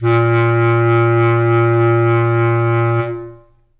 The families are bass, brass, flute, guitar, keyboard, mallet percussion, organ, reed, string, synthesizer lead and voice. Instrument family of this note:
reed